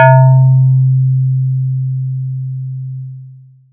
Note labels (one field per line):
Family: mallet percussion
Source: electronic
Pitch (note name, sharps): C3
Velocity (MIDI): 75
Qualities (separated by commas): long release, multiphonic